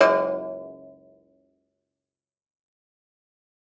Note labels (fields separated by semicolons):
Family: guitar; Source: acoustic; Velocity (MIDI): 50; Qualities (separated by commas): fast decay